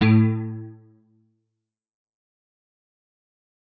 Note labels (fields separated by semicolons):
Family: guitar; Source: electronic; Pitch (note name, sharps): A2; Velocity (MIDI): 25; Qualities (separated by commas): fast decay